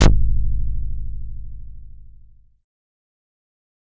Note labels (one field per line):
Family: bass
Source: synthesizer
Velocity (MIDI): 75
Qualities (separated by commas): distorted